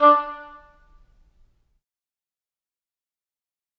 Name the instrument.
acoustic reed instrument